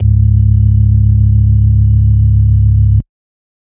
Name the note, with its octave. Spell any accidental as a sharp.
C#1